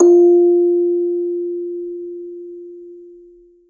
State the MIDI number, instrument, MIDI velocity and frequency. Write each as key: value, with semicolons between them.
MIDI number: 65; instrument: acoustic mallet percussion instrument; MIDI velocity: 25; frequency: 349.2 Hz